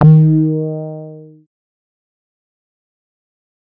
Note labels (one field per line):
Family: bass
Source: synthesizer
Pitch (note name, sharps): D#3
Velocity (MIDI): 127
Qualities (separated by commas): distorted, fast decay